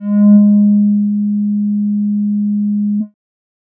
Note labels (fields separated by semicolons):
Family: bass; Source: synthesizer; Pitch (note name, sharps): G#3; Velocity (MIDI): 75; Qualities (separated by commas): dark